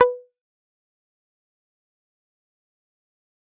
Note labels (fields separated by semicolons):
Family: guitar; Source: electronic; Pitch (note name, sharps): B4; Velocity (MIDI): 75; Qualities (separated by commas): fast decay, percussive